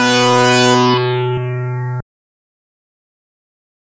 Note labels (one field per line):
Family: bass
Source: synthesizer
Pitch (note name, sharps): B2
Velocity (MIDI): 100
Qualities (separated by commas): bright, distorted, fast decay